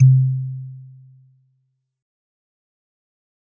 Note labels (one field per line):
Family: mallet percussion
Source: acoustic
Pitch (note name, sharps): C3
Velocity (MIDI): 50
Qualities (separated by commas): dark, fast decay